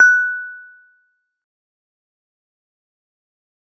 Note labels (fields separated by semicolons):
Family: mallet percussion; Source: acoustic; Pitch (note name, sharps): F#6; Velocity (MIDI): 50; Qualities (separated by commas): fast decay, percussive